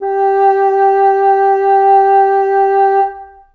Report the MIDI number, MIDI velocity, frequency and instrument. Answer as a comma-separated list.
67, 75, 392 Hz, acoustic reed instrument